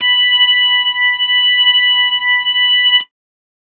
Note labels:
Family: organ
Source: electronic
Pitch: B5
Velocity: 25

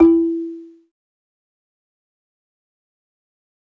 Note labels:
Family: mallet percussion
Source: acoustic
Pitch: E4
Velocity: 25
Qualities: fast decay, reverb

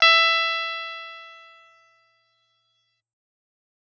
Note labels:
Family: guitar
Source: electronic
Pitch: E5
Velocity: 100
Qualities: bright

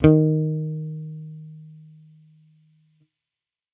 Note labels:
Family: bass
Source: electronic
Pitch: D#3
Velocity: 25

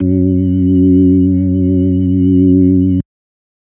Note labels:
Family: organ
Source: electronic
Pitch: F#2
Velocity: 127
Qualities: dark

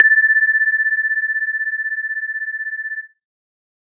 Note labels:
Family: synthesizer lead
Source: synthesizer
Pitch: A6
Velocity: 75

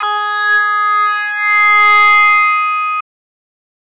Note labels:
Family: voice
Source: synthesizer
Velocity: 100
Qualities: bright, distorted

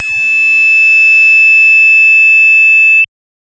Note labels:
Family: bass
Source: synthesizer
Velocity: 127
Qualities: bright, distorted, multiphonic

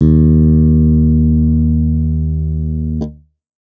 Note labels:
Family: bass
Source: electronic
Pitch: D#2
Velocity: 50

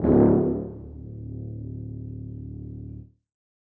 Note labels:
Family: brass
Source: acoustic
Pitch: D1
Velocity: 75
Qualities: reverb

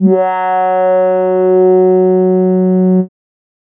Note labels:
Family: keyboard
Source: synthesizer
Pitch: F#3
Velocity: 50

